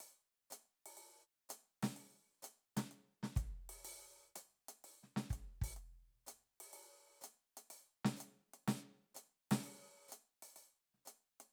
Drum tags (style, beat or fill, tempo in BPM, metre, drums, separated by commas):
jazz, beat, 125 BPM, 4/4, closed hi-hat, open hi-hat, hi-hat pedal, snare, kick